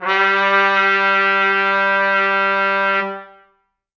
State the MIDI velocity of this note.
127